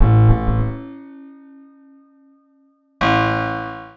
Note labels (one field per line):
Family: guitar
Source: acoustic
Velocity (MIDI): 25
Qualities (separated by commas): reverb